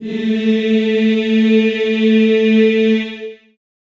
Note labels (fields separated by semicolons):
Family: voice; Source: acoustic; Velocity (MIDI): 127; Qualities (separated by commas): reverb